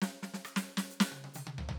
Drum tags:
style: Purdie shuffle; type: fill; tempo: 130 BPM; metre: 4/4; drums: hi-hat pedal, snare, cross-stick, high tom, floor tom

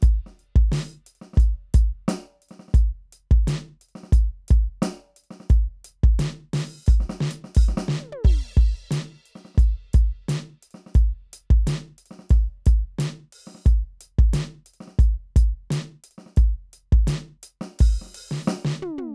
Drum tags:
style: rock; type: beat; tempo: 88 BPM; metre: 4/4; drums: crash, closed hi-hat, open hi-hat, hi-hat pedal, snare, high tom, floor tom, kick

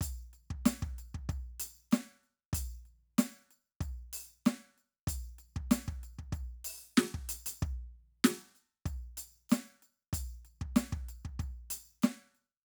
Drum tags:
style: funk; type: beat; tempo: 95 BPM; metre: 4/4; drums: percussion, snare, kick

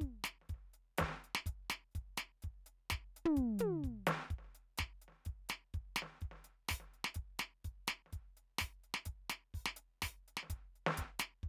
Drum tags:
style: reggae; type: beat; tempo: 126 BPM; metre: 4/4; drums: closed hi-hat, open hi-hat, hi-hat pedal, snare, mid tom, floor tom, kick

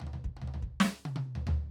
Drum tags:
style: half-time rock; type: fill; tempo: 140 BPM; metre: 4/4; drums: snare, high tom, floor tom, kick

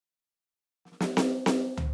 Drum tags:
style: Afro-Cuban bembé; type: fill; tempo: 122 BPM; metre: 4/4; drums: hi-hat pedal, snare, floor tom

